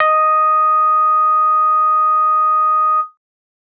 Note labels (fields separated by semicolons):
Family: bass; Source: synthesizer; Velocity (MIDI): 25